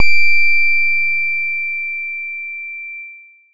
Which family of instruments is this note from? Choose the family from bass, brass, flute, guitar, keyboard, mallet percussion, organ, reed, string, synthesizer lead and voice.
bass